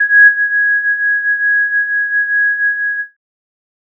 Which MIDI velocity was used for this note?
100